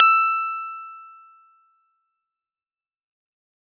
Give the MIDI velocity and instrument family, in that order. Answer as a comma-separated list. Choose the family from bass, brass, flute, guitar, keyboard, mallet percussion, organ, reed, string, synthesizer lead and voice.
100, keyboard